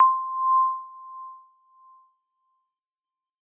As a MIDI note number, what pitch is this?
84